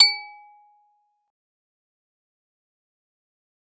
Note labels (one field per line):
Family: mallet percussion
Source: acoustic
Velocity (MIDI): 25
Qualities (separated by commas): fast decay, percussive